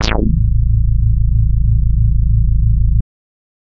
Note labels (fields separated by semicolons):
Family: bass; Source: synthesizer; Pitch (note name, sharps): A0; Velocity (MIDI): 75; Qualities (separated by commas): distorted